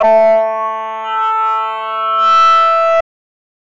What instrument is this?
synthesizer voice